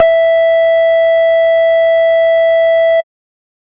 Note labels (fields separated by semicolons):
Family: bass; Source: synthesizer; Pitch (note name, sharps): E5; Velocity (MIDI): 75; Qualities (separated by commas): distorted, tempo-synced